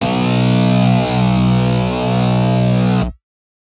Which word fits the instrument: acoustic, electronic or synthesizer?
synthesizer